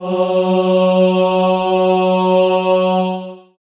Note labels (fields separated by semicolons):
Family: voice; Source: acoustic; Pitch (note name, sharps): F#3; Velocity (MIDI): 127; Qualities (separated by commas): reverb